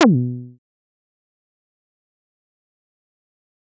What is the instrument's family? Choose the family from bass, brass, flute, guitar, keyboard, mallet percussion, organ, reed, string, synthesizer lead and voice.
bass